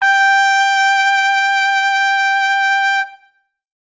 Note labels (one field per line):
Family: brass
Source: acoustic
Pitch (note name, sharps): G5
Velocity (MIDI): 75